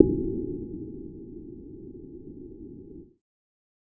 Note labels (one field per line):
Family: bass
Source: synthesizer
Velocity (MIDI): 50